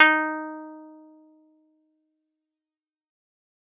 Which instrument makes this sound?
acoustic guitar